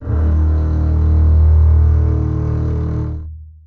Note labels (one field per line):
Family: string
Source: acoustic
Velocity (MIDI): 100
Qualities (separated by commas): long release, reverb